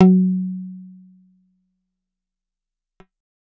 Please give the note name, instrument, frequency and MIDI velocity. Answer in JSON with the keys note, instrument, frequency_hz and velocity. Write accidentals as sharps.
{"note": "F#3", "instrument": "acoustic guitar", "frequency_hz": 185, "velocity": 75}